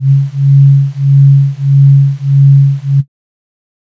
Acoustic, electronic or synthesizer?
synthesizer